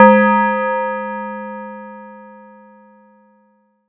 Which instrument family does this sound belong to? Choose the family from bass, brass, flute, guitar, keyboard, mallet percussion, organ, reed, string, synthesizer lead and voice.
mallet percussion